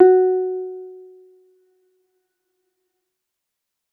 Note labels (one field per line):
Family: keyboard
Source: electronic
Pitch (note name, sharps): F#4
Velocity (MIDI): 75